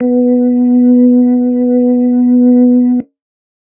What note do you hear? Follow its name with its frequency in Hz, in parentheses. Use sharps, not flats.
B3 (246.9 Hz)